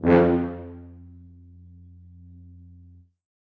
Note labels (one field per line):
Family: brass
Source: acoustic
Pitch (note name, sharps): F2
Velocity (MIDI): 75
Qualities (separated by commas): reverb